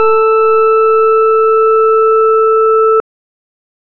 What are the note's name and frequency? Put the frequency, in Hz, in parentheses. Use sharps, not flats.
A4 (440 Hz)